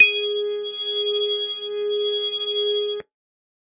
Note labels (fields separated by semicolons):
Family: organ; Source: electronic; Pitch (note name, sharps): G#4; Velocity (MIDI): 75